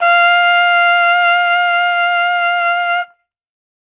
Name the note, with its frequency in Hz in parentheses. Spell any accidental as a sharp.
F5 (698.5 Hz)